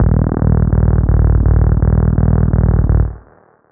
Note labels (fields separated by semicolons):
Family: bass; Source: synthesizer; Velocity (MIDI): 75; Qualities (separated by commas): reverb